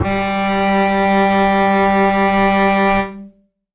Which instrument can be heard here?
acoustic string instrument